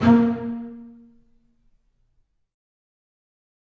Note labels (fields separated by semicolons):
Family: string; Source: acoustic; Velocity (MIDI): 100; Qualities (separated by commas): fast decay, reverb